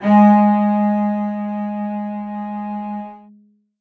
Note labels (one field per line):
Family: string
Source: acoustic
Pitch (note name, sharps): G#3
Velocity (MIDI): 127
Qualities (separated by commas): reverb